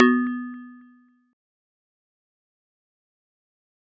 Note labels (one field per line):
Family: mallet percussion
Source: acoustic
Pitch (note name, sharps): B3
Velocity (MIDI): 25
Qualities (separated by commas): fast decay